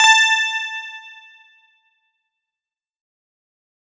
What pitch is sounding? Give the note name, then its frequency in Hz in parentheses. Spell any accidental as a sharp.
A5 (880 Hz)